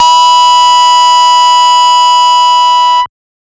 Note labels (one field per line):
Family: bass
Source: synthesizer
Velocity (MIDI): 75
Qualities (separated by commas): bright, distorted, multiphonic